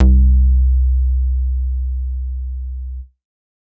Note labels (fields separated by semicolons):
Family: bass; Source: synthesizer; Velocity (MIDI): 127; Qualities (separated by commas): dark